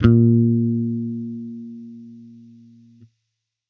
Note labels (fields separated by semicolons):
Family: bass; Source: electronic; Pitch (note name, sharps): A#2; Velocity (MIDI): 50